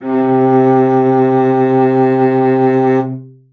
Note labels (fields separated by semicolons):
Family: string; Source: acoustic; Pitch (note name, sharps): C3; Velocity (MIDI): 100; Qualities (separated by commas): reverb